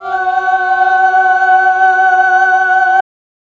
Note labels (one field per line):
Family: voice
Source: electronic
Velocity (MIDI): 127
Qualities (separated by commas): bright